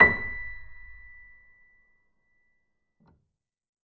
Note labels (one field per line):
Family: keyboard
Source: acoustic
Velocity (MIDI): 25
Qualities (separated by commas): reverb